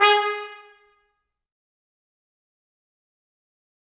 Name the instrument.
acoustic brass instrument